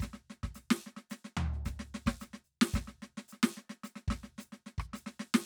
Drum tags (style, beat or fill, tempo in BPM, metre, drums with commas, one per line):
prog rock
beat
110 BPM
5/4
hi-hat pedal, snare, cross-stick, floor tom, kick